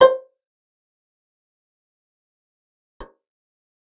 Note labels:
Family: guitar; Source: acoustic; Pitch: C5; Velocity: 75; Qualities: fast decay, percussive, reverb

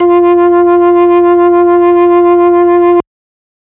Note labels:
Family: organ; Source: electronic; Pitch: F4; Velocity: 50; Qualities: distorted

